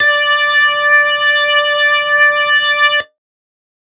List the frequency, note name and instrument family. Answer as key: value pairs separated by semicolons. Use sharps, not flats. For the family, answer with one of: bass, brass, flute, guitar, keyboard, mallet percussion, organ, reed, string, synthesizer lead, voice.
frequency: 587.3 Hz; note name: D5; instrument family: organ